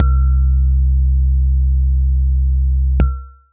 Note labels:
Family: keyboard; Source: electronic; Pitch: C2; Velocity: 25

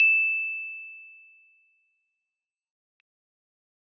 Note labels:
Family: keyboard; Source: acoustic; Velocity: 25; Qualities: bright, fast decay

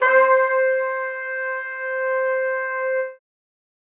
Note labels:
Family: brass; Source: acoustic; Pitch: C5; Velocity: 50; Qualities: reverb

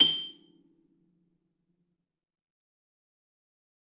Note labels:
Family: string; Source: acoustic; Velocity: 100; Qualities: fast decay, percussive, reverb

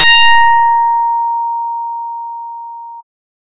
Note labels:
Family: bass; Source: synthesizer; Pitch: A#5; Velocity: 127

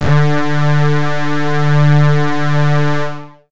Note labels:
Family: bass; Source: synthesizer; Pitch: D3; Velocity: 100; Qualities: bright, distorted

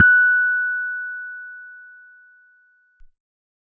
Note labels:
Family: keyboard; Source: electronic; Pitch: F#6; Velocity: 75

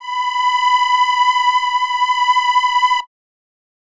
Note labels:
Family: reed; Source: acoustic; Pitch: B5; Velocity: 50

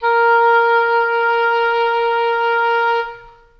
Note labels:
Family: reed; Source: acoustic; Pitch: A#4; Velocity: 25; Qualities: long release, reverb

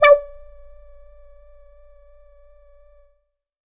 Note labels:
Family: bass; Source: synthesizer; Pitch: D5; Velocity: 25; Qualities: distorted, percussive, tempo-synced

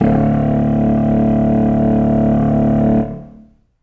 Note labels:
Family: reed; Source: acoustic; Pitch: D1; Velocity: 50; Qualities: long release, reverb

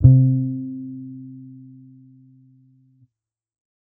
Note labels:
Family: bass; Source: electronic; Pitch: C3; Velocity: 75; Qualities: dark

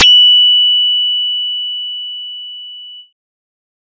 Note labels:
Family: bass; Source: synthesizer; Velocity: 50; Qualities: bright

